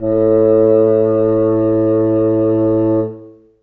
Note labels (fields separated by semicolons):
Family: reed; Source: acoustic; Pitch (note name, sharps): A2; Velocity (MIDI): 25; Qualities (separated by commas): reverb